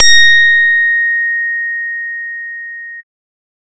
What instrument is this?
synthesizer bass